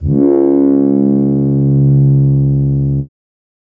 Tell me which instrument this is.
synthesizer keyboard